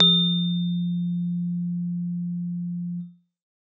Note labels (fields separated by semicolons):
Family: keyboard; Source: acoustic; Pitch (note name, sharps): F3; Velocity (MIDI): 100